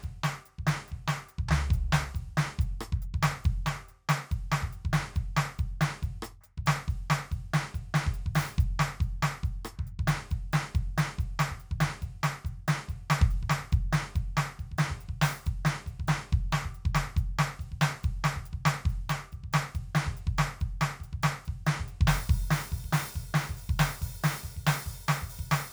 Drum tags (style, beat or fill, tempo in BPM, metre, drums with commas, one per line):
punk
beat
140 BPM
4/4
closed hi-hat, open hi-hat, hi-hat pedal, snare, cross-stick, floor tom, kick